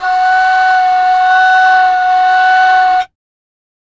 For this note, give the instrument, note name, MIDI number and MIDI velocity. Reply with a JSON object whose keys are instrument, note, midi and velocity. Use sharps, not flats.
{"instrument": "acoustic flute", "note": "F#5", "midi": 78, "velocity": 25}